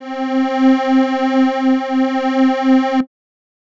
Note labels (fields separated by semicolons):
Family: reed; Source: acoustic; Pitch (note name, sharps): C4; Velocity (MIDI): 75